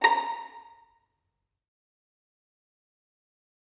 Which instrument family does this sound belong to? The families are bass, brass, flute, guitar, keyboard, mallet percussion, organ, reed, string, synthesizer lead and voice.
string